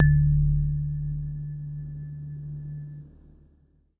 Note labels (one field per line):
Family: keyboard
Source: electronic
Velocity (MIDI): 75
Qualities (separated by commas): dark